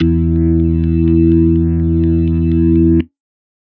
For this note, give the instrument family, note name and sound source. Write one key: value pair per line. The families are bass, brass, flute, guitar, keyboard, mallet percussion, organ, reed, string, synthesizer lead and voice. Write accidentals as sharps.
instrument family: organ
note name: E2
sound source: electronic